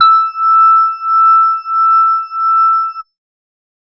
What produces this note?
electronic organ